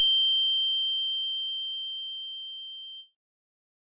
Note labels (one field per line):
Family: organ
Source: electronic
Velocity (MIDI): 75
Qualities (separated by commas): bright